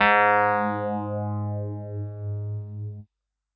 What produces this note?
electronic keyboard